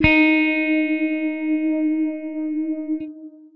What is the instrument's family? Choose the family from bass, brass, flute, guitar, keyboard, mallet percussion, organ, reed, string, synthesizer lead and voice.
guitar